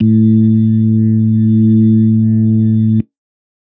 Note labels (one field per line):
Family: organ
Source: electronic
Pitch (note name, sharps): A2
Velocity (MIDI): 50